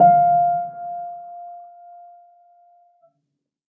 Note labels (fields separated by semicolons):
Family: keyboard; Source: acoustic; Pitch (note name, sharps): F5; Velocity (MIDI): 25; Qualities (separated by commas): reverb